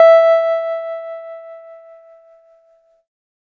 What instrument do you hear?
electronic keyboard